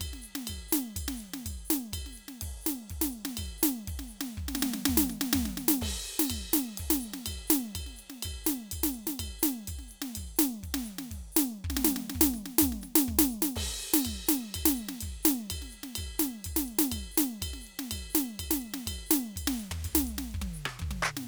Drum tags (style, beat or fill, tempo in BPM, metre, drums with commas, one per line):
calypso
beat
124 BPM
4/4
crash, ride, ride bell, hi-hat pedal, percussion, snare, cross-stick, high tom, mid tom, floor tom, kick